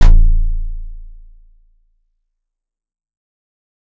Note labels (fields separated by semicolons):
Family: keyboard; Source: acoustic; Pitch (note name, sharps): A0; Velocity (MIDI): 100; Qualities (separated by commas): fast decay